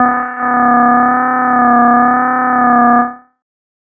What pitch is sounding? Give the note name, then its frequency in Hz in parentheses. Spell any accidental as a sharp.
B3 (246.9 Hz)